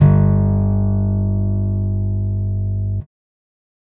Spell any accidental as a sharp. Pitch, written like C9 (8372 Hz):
G1 (49 Hz)